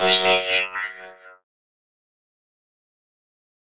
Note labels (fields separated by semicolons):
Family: keyboard; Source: electronic; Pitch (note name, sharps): F#2; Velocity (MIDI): 127; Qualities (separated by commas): distorted, fast decay, non-linear envelope